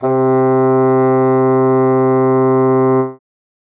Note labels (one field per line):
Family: reed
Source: acoustic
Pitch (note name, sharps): C3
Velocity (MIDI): 25